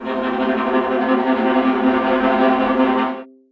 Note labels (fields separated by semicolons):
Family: string; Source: acoustic; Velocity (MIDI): 25; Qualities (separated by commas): non-linear envelope, reverb